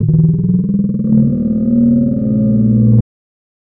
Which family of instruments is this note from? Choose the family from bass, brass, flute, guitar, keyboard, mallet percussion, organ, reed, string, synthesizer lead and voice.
voice